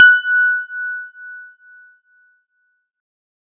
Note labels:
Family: guitar; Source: synthesizer; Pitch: F#6; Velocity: 25

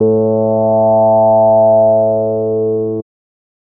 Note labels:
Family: bass; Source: synthesizer; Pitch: A2; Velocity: 75; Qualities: distorted

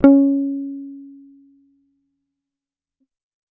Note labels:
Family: bass; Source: electronic; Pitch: C#4; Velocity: 127; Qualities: fast decay

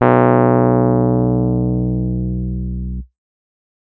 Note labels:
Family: keyboard; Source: electronic; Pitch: B1; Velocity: 100; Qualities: distorted

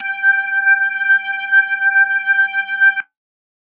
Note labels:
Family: organ; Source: electronic; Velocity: 75

